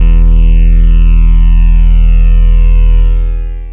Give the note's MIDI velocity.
100